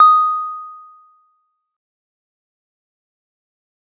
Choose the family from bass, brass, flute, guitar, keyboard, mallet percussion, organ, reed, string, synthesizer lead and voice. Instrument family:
guitar